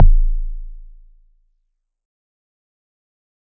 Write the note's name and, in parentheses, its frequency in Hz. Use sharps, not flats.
A0 (27.5 Hz)